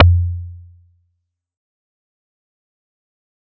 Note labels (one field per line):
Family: mallet percussion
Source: acoustic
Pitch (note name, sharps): F2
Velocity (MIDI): 127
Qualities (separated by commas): fast decay, percussive